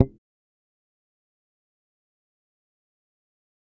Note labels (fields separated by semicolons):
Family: bass; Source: electronic; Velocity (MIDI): 25; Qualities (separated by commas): fast decay, percussive